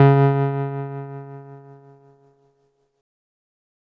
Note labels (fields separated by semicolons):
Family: keyboard; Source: electronic; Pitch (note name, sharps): C#3; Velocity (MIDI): 100; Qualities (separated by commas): distorted